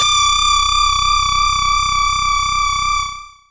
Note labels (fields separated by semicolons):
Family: bass; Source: synthesizer; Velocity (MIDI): 127; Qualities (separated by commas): tempo-synced